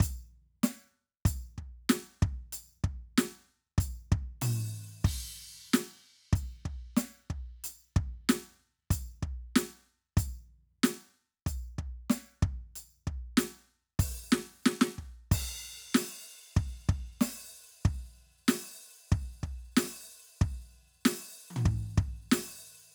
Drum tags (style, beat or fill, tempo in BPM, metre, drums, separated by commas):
rock, beat, 94 BPM, 4/4, crash, percussion, snare, high tom, floor tom, kick